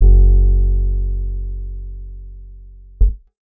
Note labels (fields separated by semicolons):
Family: guitar; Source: acoustic; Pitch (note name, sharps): F#1; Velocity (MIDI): 25; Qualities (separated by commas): dark